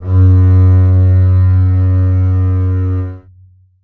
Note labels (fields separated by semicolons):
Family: string; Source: acoustic; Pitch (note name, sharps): F#2; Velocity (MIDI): 75; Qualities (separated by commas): long release, reverb